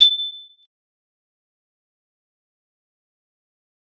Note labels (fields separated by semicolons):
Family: mallet percussion; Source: acoustic; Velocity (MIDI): 25; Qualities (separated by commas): bright, fast decay, percussive